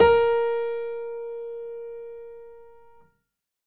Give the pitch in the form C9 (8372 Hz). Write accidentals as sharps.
A#4 (466.2 Hz)